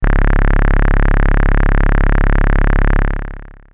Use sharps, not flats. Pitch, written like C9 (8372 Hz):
C#1 (34.65 Hz)